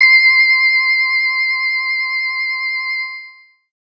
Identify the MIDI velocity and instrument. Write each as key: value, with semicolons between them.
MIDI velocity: 100; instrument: electronic organ